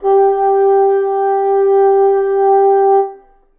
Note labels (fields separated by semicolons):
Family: reed; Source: acoustic; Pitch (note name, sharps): G4; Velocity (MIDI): 50; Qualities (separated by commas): reverb